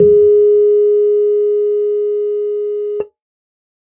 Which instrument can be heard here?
electronic keyboard